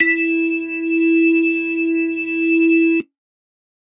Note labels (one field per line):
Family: organ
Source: electronic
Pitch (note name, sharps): E4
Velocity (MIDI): 100